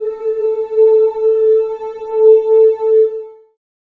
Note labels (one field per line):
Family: voice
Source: acoustic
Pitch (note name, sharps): A4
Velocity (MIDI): 100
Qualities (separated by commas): reverb